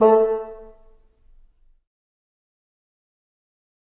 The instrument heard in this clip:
acoustic reed instrument